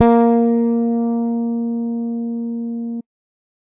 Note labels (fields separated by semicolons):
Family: bass; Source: electronic; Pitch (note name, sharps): A#3; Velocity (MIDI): 100